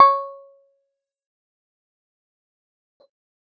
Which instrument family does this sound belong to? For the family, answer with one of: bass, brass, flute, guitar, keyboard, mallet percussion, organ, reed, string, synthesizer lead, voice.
keyboard